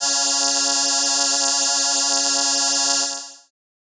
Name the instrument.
synthesizer keyboard